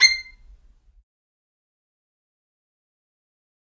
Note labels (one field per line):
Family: string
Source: acoustic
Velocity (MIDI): 75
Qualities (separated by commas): fast decay, percussive, reverb